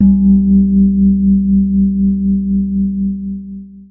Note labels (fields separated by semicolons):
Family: keyboard; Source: electronic; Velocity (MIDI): 127; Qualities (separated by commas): dark, long release, reverb